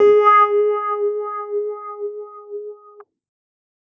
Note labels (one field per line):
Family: keyboard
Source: electronic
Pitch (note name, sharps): G#4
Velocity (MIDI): 100